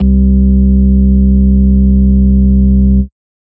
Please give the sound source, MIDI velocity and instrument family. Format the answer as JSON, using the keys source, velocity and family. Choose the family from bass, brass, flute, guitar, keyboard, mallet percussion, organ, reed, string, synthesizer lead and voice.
{"source": "electronic", "velocity": 127, "family": "organ"}